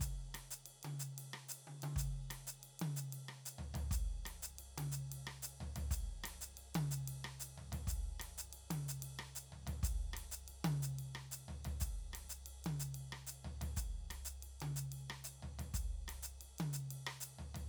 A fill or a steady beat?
beat